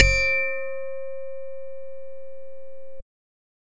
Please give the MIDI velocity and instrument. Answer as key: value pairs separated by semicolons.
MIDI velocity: 127; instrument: synthesizer bass